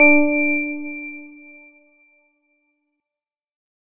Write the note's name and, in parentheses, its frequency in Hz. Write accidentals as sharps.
D4 (293.7 Hz)